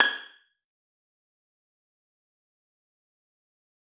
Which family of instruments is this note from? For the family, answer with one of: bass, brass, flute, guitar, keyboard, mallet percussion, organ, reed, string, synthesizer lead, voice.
string